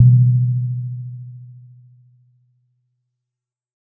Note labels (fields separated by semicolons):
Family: mallet percussion; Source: acoustic; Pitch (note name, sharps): B2; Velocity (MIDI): 25; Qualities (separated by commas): dark, reverb